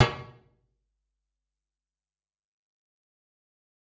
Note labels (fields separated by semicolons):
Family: guitar; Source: electronic; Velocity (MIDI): 75; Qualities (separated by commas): fast decay, percussive, reverb